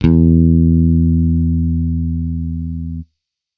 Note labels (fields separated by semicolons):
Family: bass; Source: electronic; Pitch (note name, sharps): E2; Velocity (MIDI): 100; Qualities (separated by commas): distorted